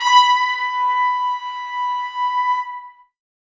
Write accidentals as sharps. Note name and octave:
B5